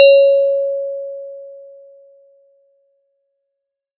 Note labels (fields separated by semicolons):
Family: mallet percussion; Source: acoustic; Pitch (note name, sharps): C#5; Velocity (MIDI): 75